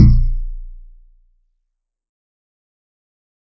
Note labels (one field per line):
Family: guitar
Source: synthesizer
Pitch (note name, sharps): A#0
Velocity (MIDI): 100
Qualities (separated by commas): dark, fast decay